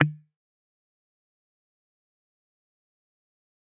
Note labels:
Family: guitar; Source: electronic; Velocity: 25; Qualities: distorted, fast decay, percussive

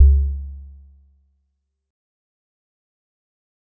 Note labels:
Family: mallet percussion; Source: acoustic; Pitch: C#2; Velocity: 25; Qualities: dark, fast decay, percussive

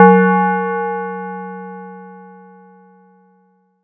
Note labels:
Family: mallet percussion; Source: acoustic; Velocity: 50; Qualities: multiphonic

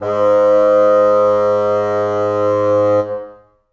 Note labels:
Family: reed; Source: acoustic; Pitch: G#2; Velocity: 127; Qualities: reverb

